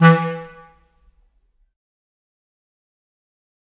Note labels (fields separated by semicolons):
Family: reed; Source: acoustic; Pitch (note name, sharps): E3; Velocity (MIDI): 100; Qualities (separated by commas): fast decay, percussive, reverb